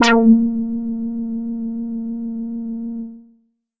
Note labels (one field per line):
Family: bass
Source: synthesizer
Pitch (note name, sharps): A#3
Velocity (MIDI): 50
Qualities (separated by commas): distorted, tempo-synced